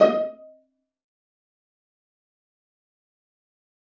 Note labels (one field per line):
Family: string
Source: acoustic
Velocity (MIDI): 50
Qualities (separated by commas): fast decay, percussive, reverb